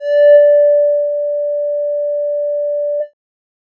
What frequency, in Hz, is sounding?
587.3 Hz